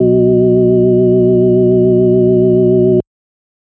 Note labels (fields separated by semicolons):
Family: organ; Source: electronic; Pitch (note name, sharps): B2; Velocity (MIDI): 50; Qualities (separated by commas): multiphonic